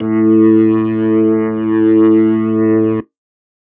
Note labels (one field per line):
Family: organ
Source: electronic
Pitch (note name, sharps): A2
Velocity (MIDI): 127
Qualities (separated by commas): distorted